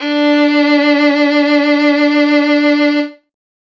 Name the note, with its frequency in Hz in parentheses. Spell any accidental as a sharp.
D4 (293.7 Hz)